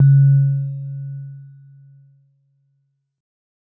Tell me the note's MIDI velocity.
25